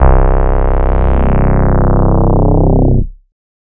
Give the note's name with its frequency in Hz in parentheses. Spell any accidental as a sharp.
C1 (32.7 Hz)